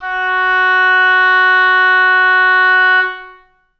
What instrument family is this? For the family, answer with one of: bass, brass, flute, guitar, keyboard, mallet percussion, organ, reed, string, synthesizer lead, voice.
reed